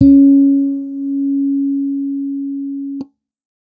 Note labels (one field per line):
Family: bass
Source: electronic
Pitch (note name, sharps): C#4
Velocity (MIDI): 25